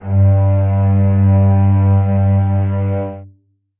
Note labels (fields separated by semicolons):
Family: string; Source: acoustic; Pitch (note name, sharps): G2; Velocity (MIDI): 50; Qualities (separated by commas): reverb